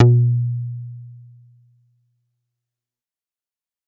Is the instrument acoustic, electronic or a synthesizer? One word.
synthesizer